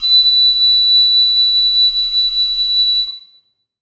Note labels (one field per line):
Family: flute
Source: acoustic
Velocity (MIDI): 100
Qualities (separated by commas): bright, reverb